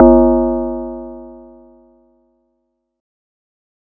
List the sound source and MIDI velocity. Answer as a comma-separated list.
acoustic, 50